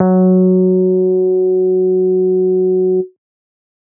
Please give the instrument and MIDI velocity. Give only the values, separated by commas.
synthesizer bass, 127